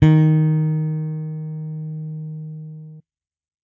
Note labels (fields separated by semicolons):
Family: bass; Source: electronic; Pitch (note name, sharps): D#3; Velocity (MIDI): 100